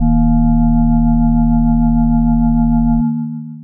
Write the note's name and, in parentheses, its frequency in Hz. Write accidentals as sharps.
D#1 (38.89 Hz)